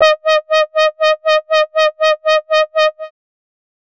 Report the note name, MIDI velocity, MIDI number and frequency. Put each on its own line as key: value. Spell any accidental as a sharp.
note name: D#5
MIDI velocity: 25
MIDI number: 75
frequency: 622.3 Hz